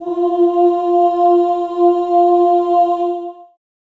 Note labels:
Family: voice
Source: acoustic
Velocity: 25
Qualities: long release, reverb

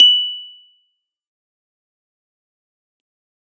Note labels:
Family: keyboard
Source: electronic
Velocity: 100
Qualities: bright, fast decay, percussive

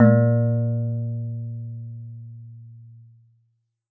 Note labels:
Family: guitar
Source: synthesizer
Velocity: 127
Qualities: dark

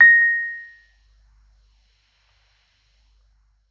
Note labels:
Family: keyboard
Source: electronic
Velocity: 50

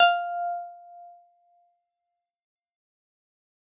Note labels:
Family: keyboard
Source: electronic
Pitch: F5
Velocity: 127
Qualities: fast decay

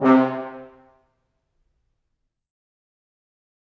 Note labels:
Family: brass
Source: acoustic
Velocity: 127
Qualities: fast decay, percussive, reverb

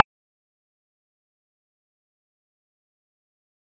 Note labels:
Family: mallet percussion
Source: acoustic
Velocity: 75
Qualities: fast decay, percussive

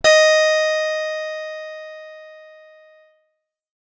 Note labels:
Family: guitar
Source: acoustic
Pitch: D#5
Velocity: 127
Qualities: bright, distorted

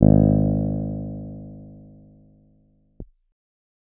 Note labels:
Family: keyboard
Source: electronic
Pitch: G#1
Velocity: 75

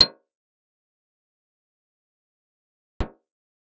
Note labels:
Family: guitar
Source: acoustic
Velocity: 75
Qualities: bright, fast decay, percussive, reverb

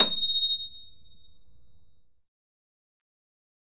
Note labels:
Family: keyboard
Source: electronic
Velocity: 75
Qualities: bright, fast decay

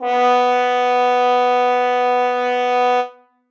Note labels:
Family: brass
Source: acoustic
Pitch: B3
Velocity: 127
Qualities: reverb

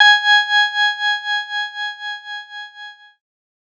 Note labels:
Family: keyboard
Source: electronic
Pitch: G#5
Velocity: 100

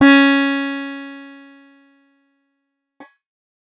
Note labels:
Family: guitar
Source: acoustic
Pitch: C#4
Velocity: 100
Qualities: bright, distorted

